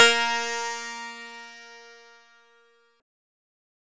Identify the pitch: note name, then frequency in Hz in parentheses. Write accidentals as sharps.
A#3 (233.1 Hz)